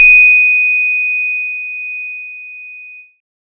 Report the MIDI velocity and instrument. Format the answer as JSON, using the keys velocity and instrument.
{"velocity": 25, "instrument": "electronic keyboard"}